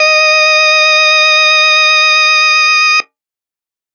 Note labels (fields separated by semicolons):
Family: organ; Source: electronic; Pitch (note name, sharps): D#5; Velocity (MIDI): 25; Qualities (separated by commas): distorted